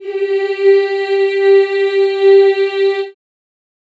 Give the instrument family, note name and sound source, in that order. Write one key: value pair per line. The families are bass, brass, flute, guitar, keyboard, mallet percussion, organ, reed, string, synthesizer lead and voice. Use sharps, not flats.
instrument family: voice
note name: G4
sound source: acoustic